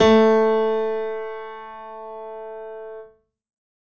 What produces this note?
acoustic keyboard